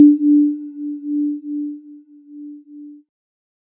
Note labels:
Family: keyboard; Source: electronic; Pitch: D4; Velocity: 50; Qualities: multiphonic

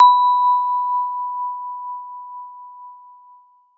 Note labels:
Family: mallet percussion; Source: acoustic; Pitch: B5; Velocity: 127

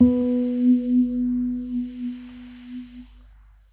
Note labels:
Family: keyboard; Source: electronic; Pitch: B3; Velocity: 25; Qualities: dark

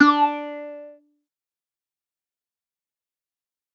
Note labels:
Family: bass; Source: synthesizer; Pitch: D4; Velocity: 25; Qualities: distorted, fast decay

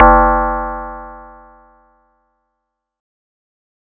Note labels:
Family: mallet percussion; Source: acoustic; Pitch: F#1; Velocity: 100

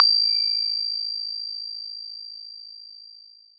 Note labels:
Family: mallet percussion; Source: electronic; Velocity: 50; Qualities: bright, distorted, non-linear envelope

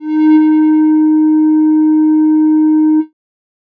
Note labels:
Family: bass; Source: synthesizer; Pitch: D#4; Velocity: 127; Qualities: dark

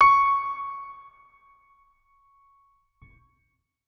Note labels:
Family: organ; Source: electronic; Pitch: C#6; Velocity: 100; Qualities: reverb

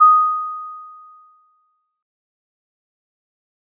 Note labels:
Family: mallet percussion; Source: acoustic; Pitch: D#6; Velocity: 25; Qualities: fast decay

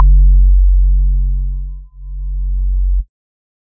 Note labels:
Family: organ; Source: electronic; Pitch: F#1; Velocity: 50; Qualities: dark

